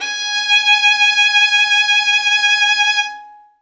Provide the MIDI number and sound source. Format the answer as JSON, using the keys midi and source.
{"midi": 80, "source": "acoustic"}